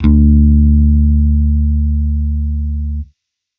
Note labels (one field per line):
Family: bass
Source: electronic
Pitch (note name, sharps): D2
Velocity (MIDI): 25